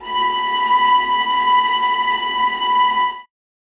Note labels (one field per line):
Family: string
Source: acoustic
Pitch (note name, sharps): B5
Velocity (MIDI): 50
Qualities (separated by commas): bright, non-linear envelope, reverb